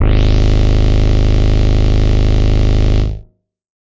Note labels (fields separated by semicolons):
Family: bass; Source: synthesizer; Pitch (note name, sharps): G#0; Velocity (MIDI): 100; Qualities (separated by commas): distorted